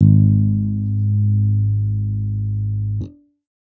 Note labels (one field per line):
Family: bass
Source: electronic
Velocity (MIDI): 50